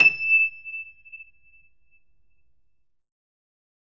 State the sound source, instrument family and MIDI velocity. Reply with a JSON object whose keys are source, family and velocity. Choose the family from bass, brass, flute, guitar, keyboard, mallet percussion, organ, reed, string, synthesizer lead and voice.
{"source": "electronic", "family": "keyboard", "velocity": 127}